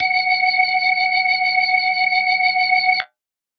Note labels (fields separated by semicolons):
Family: organ; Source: electronic; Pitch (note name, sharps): F#5; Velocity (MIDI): 25